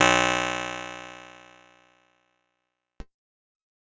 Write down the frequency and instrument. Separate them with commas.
61.74 Hz, electronic keyboard